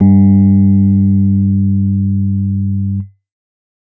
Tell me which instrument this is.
electronic keyboard